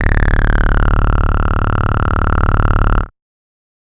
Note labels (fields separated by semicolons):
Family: bass; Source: synthesizer; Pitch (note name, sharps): D0; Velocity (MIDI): 50; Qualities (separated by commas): bright, distorted, multiphonic